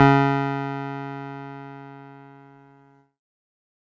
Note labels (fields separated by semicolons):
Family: keyboard; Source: electronic; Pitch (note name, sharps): C#3; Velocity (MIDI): 75; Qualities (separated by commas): distorted